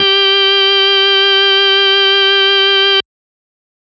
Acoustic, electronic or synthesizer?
electronic